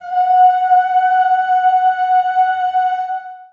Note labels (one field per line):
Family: voice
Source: acoustic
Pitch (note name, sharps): F#5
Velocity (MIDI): 25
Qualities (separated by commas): long release, reverb